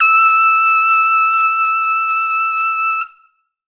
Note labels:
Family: brass; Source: acoustic; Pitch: E6; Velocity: 75

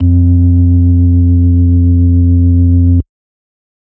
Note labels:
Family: organ; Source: electronic; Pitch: F2; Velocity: 50; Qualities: dark, distorted

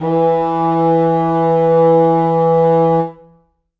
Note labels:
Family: reed; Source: acoustic; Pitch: E3; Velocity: 75; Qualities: reverb

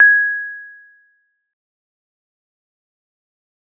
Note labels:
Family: guitar; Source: synthesizer; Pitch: G#6; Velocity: 100; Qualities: dark, fast decay, percussive

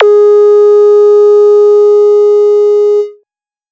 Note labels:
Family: bass; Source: synthesizer; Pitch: G#4; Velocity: 127; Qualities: distorted

